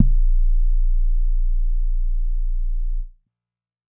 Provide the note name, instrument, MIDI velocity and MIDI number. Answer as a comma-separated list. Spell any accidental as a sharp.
A#0, synthesizer bass, 25, 22